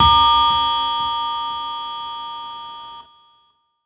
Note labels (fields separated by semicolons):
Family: keyboard; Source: electronic; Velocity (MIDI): 75; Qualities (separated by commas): bright, distorted